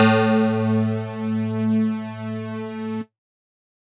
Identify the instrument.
electronic mallet percussion instrument